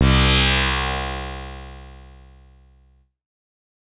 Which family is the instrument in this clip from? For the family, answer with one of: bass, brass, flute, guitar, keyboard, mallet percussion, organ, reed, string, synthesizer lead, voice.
bass